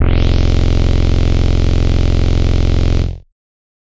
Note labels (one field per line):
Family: bass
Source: synthesizer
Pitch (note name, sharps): F0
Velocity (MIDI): 100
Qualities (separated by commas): bright, distorted